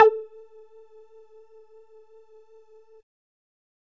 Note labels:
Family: bass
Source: synthesizer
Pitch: A4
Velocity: 50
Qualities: percussive

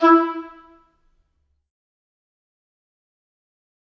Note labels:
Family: reed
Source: acoustic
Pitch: E4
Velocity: 25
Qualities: fast decay, percussive, reverb

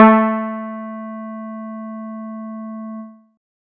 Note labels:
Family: guitar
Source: synthesizer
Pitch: A3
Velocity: 127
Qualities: dark

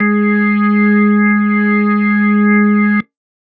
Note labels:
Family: organ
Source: electronic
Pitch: G#3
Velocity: 100

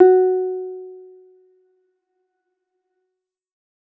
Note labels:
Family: keyboard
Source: electronic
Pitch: F#4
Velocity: 75

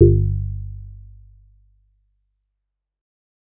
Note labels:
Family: bass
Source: synthesizer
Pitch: G1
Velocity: 25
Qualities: dark, fast decay

